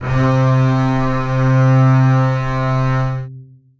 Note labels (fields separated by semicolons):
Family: string; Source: acoustic; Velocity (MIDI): 100; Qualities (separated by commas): long release, reverb